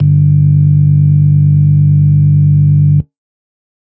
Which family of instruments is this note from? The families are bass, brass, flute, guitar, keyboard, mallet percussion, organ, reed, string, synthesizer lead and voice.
organ